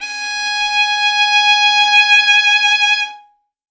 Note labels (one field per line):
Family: string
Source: acoustic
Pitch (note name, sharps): G#5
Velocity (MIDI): 25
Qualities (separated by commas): bright, reverb